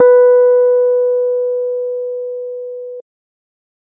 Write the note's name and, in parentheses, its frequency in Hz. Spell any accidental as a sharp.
B4 (493.9 Hz)